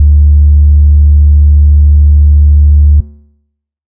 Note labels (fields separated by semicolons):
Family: bass; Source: synthesizer; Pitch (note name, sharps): D2; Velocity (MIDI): 75; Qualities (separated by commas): dark